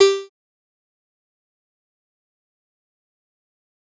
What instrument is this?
synthesizer bass